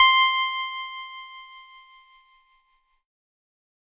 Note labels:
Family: keyboard; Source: electronic; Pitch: C6; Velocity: 50; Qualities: bright, distorted

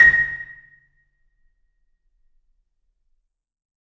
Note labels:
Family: mallet percussion; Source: acoustic; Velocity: 127; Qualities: percussive, reverb

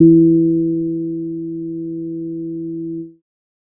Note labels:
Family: bass; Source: synthesizer; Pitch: E3; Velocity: 25; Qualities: dark

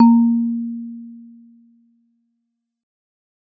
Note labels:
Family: mallet percussion; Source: acoustic; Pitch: A#3; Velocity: 75; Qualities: dark, fast decay, reverb

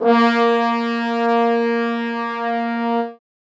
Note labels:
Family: brass; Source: acoustic; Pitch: A#3; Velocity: 100; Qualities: bright, reverb

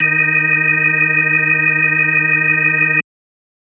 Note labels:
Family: organ; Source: electronic; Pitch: D#3; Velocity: 100

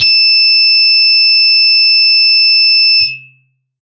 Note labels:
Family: guitar; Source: electronic; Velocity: 25; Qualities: bright, distorted

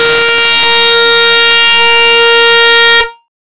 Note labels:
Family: bass; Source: synthesizer; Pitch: A#4; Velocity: 127; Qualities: bright, distorted

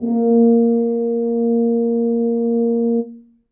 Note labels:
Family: brass; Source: acoustic; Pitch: A#3; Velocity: 25; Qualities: dark, reverb

